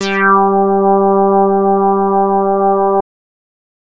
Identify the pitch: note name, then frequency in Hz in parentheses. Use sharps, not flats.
G3 (196 Hz)